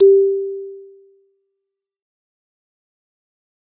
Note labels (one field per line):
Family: mallet percussion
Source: acoustic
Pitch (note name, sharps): G4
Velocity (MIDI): 100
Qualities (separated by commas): fast decay